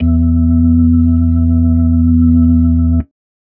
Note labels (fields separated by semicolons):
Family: organ; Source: electronic; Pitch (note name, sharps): E2; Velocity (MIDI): 100; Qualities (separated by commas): dark